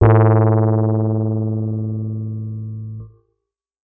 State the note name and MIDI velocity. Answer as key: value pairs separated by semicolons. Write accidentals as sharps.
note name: A2; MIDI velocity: 100